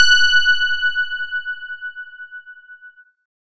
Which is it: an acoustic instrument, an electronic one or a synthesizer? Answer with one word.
electronic